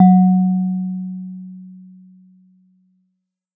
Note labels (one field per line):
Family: mallet percussion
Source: acoustic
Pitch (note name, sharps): F#3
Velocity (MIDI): 75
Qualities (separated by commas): dark